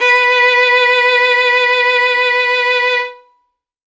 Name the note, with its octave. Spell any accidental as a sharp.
B4